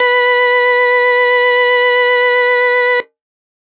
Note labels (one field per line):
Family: organ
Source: electronic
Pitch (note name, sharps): B4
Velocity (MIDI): 75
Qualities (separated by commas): distorted